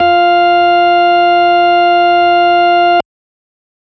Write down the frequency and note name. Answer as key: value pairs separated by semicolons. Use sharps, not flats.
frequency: 349.2 Hz; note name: F4